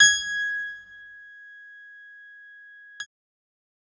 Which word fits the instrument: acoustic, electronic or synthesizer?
electronic